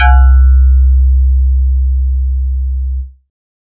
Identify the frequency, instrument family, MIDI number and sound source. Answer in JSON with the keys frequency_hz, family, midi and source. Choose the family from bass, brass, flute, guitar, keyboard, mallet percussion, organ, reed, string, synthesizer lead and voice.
{"frequency_hz": 65.41, "family": "synthesizer lead", "midi": 36, "source": "synthesizer"}